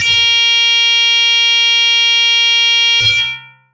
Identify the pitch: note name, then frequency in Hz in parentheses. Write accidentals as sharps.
A#4 (466.2 Hz)